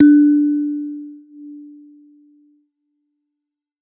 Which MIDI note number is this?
62